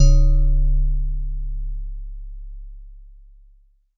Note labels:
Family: mallet percussion; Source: acoustic; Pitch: C#1; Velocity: 75

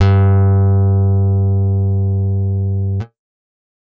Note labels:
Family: guitar; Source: acoustic; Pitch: G2; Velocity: 75

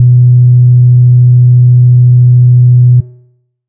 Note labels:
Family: bass; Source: synthesizer; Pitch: B2; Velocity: 100; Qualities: dark

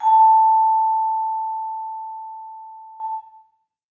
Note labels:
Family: mallet percussion; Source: acoustic; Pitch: A5; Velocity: 75; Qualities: reverb

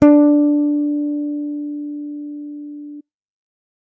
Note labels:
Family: bass; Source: electronic; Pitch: D4; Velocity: 127

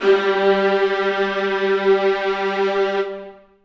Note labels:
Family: string; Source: acoustic; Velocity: 127; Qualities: reverb

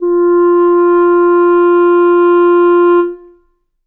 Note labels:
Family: reed; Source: acoustic; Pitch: F4; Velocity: 75; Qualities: reverb

